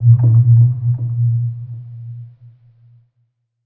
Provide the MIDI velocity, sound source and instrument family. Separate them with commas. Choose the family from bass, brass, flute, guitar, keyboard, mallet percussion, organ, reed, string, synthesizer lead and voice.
75, synthesizer, synthesizer lead